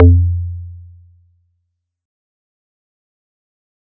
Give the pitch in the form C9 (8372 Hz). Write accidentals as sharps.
F2 (87.31 Hz)